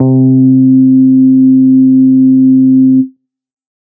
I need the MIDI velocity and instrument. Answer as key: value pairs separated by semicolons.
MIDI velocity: 100; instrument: synthesizer bass